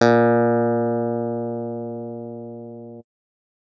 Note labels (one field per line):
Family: keyboard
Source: electronic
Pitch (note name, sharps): A#2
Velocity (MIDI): 127